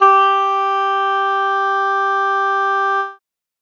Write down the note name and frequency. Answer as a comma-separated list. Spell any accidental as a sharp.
G4, 392 Hz